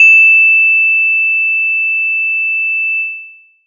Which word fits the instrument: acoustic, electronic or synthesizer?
acoustic